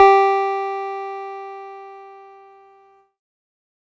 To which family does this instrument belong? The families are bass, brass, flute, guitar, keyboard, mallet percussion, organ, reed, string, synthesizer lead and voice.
keyboard